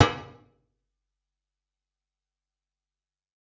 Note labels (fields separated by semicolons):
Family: guitar; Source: electronic; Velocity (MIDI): 25; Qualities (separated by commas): fast decay, percussive, reverb